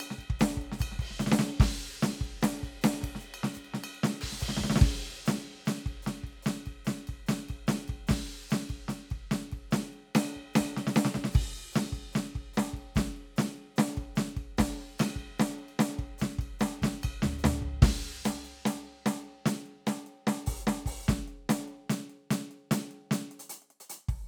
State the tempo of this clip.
148 BPM